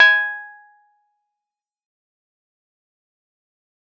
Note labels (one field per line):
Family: keyboard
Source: electronic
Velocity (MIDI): 100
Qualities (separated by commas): fast decay, percussive